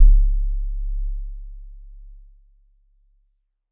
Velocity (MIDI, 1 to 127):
25